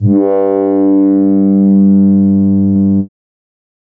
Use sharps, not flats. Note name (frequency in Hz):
G2 (98 Hz)